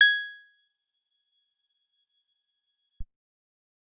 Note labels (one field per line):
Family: guitar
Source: acoustic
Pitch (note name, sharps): G#6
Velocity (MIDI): 127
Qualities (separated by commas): percussive